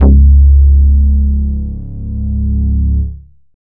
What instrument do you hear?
synthesizer bass